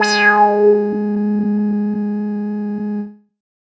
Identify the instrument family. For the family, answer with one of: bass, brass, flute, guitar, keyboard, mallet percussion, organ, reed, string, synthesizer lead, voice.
bass